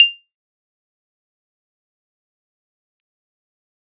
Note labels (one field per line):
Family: keyboard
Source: electronic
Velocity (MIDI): 75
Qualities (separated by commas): bright, fast decay, percussive